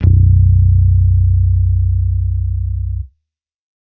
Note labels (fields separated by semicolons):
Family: bass; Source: electronic; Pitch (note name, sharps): B0; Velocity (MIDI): 127